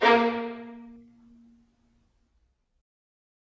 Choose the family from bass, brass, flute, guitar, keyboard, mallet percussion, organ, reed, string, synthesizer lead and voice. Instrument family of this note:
string